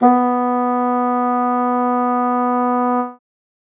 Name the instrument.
acoustic reed instrument